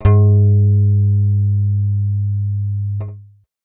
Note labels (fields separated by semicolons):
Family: bass; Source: synthesizer; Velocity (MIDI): 25; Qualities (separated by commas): dark